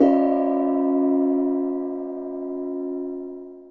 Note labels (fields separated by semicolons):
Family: mallet percussion; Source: acoustic; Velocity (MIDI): 75; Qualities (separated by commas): long release